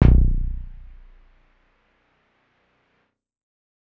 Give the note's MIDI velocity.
75